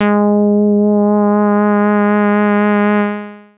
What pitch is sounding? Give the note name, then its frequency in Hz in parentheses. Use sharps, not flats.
G#3 (207.7 Hz)